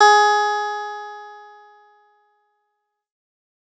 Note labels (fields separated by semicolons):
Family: guitar; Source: electronic; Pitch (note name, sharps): G#4; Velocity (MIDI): 75